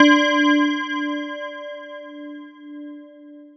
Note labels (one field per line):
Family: mallet percussion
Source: electronic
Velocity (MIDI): 75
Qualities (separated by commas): long release